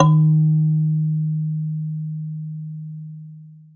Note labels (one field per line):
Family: mallet percussion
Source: acoustic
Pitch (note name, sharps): D#3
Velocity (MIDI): 75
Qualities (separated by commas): long release, reverb